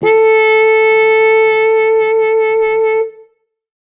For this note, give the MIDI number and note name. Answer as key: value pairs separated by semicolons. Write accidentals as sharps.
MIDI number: 69; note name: A4